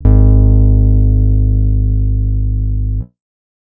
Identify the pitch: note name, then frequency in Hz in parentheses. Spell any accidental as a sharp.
G#1 (51.91 Hz)